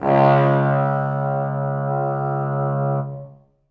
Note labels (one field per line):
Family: brass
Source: acoustic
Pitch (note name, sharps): C#2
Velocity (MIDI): 127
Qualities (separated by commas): bright, reverb